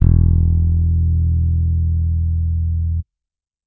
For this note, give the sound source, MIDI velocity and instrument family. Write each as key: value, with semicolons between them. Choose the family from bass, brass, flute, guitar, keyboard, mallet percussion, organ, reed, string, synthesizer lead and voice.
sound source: electronic; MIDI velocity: 75; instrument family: bass